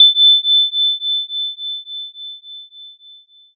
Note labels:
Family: mallet percussion; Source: electronic; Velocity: 75; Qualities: bright, multiphonic

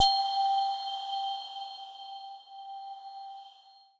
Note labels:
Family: mallet percussion; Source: electronic; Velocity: 127; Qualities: bright, non-linear envelope

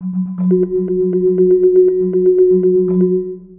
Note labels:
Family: mallet percussion; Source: synthesizer; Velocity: 25; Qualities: dark, long release, multiphonic, percussive, tempo-synced

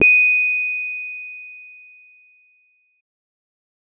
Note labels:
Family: keyboard; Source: electronic; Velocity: 50; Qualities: bright

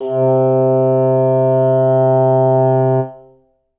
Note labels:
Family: reed; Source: acoustic; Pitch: C3; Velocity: 50; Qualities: reverb

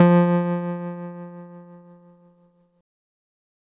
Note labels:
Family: keyboard; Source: electronic; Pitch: F3; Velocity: 25; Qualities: distorted

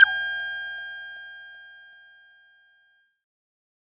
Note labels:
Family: bass; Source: synthesizer; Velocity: 75; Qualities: bright, distorted

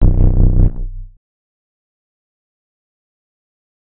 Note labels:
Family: bass; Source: synthesizer; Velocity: 100; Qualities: distorted, fast decay, multiphonic

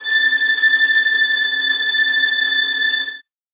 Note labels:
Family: string; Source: acoustic; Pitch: A6; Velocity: 127; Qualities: non-linear envelope, reverb

